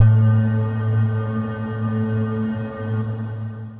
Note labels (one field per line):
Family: guitar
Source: electronic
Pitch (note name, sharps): A2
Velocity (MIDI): 25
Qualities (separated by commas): long release